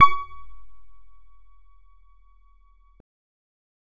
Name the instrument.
synthesizer bass